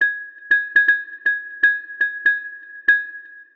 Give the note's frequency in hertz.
1661 Hz